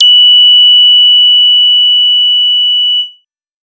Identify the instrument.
synthesizer bass